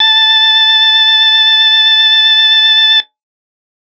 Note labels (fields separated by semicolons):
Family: organ; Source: electronic; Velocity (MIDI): 50